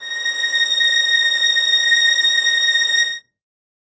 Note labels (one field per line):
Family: string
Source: acoustic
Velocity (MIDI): 100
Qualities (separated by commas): reverb